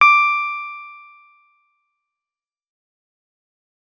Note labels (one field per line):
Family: guitar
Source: electronic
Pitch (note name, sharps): D6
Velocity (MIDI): 25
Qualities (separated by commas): fast decay